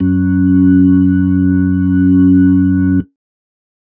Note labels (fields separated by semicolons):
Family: organ; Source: electronic; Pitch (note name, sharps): F#2; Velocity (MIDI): 25; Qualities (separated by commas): dark